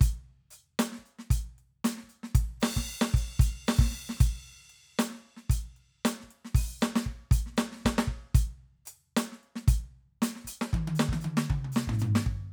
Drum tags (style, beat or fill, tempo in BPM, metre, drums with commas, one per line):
funk
beat
115 BPM
4/4
crash, closed hi-hat, open hi-hat, hi-hat pedal, snare, high tom, mid tom, floor tom, kick